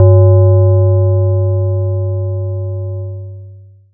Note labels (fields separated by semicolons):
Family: mallet percussion; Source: acoustic; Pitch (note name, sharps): G2; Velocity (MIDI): 25; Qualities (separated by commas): distorted, long release